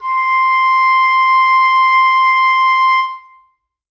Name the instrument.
acoustic reed instrument